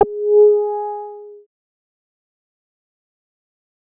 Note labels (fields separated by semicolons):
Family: bass; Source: synthesizer; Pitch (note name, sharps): G#4; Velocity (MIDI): 25; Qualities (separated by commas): distorted, fast decay